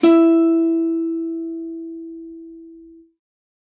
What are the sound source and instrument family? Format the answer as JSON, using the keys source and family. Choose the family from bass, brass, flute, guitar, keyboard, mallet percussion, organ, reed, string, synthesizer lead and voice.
{"source": "acoustic", "family": "guitar"}